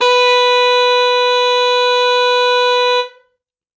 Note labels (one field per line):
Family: reed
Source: acoustic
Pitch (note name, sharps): B4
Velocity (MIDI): 127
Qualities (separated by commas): reverb